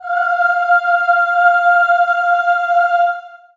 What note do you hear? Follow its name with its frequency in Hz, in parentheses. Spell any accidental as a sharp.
F5 (698.5 Hz)